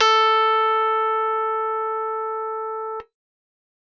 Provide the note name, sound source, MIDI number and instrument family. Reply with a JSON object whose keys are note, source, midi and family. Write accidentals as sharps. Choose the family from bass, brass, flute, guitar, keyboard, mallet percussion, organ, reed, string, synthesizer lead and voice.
{"note": "A4", "source": "electronic", "midi": 69, "family": "keyboard"}